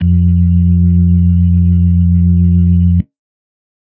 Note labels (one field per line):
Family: organ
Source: electronic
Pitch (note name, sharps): F2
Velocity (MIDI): 127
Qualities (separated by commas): dark